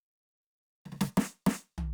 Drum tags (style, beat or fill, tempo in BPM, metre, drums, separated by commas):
Afro-Cuban bembé, fill, 122 BPM, 4/4, hi-hat pedal, snare, floor tom